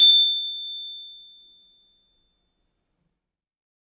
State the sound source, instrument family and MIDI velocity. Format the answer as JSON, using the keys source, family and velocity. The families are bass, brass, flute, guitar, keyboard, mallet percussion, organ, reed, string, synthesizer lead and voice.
{"source": "acoustic", "family": "mallet percussion", "velocity": 75}